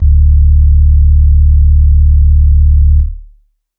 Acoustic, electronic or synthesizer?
electronic